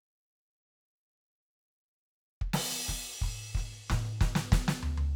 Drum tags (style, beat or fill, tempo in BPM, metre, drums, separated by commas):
rock, fill, 93 BPM, 4/4, crash, snare, mid tom, floor tom, kick